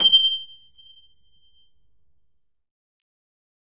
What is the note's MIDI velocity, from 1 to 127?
75